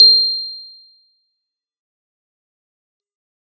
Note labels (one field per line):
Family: keyboard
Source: acoustic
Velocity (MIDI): 127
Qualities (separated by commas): bright, fast decay, percussive